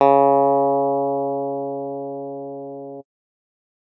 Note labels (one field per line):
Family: guitar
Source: electronic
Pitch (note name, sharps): C#3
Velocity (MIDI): 75